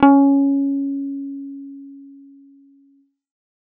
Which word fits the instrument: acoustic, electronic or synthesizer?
synthesizer